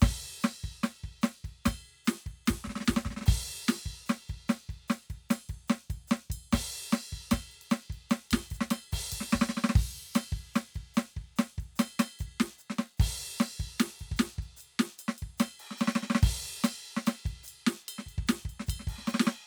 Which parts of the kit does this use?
crash, ride, ride bell, hi-hat pedal, snare and kick